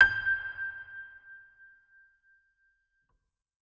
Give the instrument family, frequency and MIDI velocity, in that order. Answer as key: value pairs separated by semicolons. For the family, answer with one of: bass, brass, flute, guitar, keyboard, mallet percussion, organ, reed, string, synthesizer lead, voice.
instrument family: organ; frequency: 1568 Hz; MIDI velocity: 127